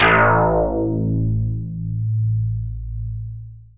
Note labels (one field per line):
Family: synthesizer lead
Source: synthesizer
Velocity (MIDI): 100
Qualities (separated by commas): long release